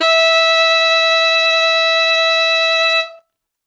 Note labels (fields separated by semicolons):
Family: reed; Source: acoustic; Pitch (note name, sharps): E5; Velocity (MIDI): 127; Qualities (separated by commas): reverb